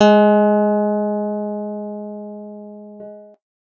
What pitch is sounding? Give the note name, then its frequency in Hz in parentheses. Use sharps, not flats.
G#3 (207.7 Hz)